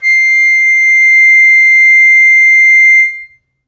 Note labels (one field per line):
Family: flute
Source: acoustic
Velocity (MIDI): 100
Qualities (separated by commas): reverb